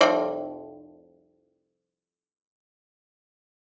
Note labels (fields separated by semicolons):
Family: guitar; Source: acoustic; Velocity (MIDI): 75; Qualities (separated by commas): fast decay, reverb